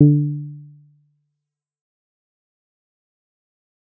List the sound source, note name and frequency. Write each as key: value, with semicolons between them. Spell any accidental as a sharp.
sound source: synthesizer; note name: D3; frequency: 146.8 Hz